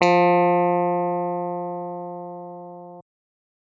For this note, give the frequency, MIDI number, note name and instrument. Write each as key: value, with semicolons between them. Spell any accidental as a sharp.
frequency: 174.6 Hz; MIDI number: 53; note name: F3; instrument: electronic keyboard